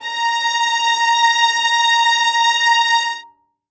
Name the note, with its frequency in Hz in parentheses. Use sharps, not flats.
A#5 (932.3 Hz)